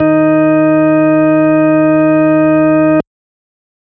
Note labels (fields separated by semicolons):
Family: organ; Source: electronic; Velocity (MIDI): 100